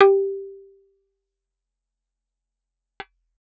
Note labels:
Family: bass; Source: synthesizer; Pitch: G4; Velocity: 100; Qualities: fast decay, percussive

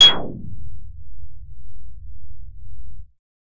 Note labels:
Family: bass; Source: synthesizer; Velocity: 100; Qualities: distorted

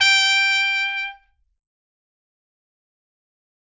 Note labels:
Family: brass; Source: acoustic; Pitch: G5; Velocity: 50; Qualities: bright, fast decay

